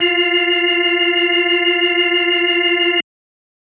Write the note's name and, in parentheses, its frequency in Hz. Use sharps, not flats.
F4 (349.2 Hz)